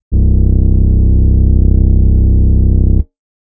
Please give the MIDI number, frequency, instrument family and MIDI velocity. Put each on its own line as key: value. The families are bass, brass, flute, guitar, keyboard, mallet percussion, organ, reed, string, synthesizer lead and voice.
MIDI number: 24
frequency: 32.7 Hz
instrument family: organ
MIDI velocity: 25